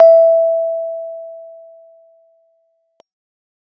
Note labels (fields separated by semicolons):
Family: keyboard; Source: electronic; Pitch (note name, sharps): E5; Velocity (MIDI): 50